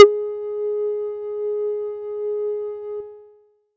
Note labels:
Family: bass; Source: synthesizer; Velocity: 25; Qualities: multiphonic

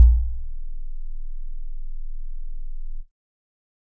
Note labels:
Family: keyboard; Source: electronic; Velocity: 75

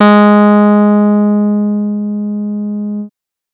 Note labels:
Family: bass; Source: synthesizer; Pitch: G#3; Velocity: 100; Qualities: distorted

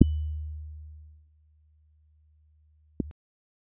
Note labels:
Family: keyboard; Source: electronic; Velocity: 25; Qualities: dark

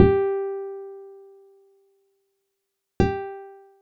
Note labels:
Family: guitar; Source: acoustic; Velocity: 50; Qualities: dark

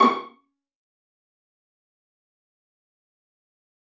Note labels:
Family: string; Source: acoustic; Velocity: 25; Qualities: fast decay, percussive, reverb

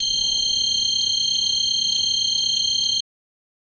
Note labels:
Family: organ; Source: electronic; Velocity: 127; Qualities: bright

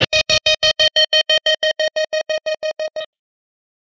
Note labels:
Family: guitar; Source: electronic; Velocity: 50; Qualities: bright, distorted, tempo-synced

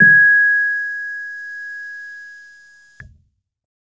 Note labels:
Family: keyboard; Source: electronic; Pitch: G#6; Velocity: 25

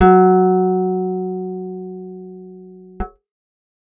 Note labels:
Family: guitar; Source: acoustic; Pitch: F#3; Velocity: 75

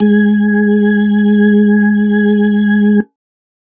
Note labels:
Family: organ; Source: electronic; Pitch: G#3; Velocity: 25

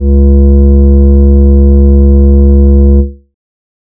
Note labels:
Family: flute; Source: synthesizer; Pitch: C#2; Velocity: 127; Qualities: dark

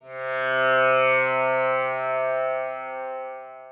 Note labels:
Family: guitar; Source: acoustic; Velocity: 25; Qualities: long release, multiphonic, reverb

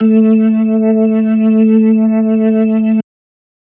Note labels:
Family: organ; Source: electronic; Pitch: A3; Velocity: 127

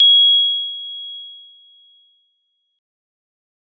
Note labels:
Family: keyboard; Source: electronic; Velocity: 25; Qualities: bright

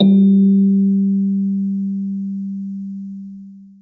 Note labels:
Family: mallet percussion; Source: acoustic; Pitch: G3; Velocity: 50; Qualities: dark, long release, reverb

